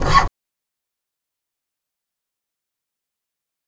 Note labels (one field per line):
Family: bass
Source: electronic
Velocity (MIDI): 100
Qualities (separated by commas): fast decay, percussive, reverb